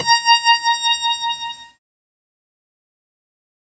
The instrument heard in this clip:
synthesizer keyboard